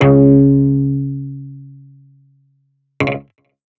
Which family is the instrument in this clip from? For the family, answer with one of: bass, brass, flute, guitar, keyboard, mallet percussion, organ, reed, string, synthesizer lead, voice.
guitar